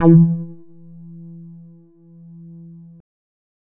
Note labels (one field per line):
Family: bass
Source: synthesizer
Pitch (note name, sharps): E3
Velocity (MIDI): 50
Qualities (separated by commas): dark, distorted, percussive